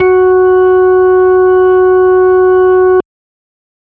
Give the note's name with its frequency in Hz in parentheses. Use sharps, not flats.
F#4 (370 Hz)